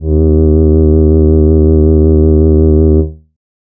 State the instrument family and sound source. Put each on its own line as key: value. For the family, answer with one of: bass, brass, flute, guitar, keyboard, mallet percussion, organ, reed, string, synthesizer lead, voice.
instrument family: voice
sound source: synthesizer